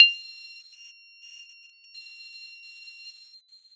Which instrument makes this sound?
acoustic mallet percussion instrument